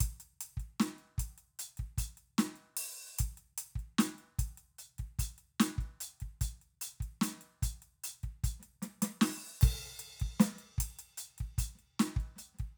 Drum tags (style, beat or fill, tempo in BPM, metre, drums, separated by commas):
hip-hop, beat, 75 BPM, 4/4, crash, closed hi-hat, open hi-hat, hi-hat pedal, snare, kick